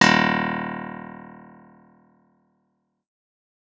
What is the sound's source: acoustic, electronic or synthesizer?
acoustic